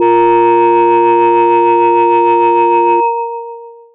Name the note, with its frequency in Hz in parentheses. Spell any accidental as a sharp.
A#2 (116.5 Hz)